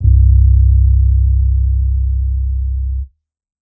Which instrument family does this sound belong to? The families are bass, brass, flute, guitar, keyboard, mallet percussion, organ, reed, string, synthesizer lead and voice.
bass